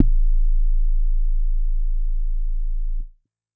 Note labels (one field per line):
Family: bass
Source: synthesizer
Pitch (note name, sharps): A0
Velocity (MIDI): 50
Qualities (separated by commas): distorted